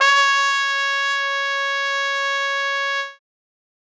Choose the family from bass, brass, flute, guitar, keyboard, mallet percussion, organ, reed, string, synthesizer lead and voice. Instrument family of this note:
brass